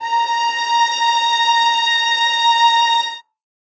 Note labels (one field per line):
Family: string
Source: acoustic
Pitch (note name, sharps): A#5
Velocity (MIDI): 25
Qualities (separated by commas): reverb